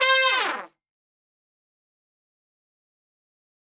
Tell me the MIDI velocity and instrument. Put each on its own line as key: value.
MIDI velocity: 75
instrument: acoustic brass instrument